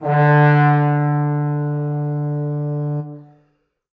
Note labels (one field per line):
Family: brass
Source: acoustic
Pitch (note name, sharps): D3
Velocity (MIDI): 100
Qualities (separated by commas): bright, reverb